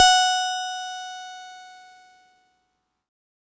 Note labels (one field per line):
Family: keyboard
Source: electronic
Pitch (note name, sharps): F#5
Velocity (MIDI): 127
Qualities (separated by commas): bright, distorted